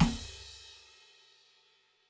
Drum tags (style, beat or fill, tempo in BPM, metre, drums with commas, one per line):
New Orleans funk
beat
102 BPM
4/4
crash, hi-hat pedal, snare, cross-stick, kick